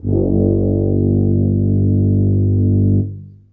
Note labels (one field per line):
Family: brass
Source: acoustic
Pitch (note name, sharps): G1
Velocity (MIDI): 50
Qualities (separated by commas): dark, reverb